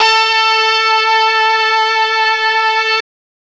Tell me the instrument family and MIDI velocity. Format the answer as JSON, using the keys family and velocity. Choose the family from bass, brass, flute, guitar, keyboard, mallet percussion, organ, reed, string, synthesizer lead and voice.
{"family": "brass", "velocity": 127}